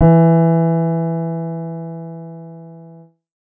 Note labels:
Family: keyboard; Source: synthesizer; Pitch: E3; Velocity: 50; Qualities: dark

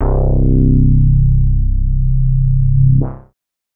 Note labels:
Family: bass; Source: synthesizer; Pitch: C1; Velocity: 50; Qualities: distorted, multiphonic

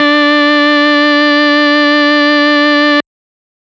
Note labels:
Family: organ; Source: electronic; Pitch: D4; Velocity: 75; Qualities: bright, distorted

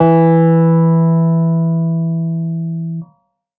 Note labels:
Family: keyboard; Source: electronic; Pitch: E3; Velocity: 100

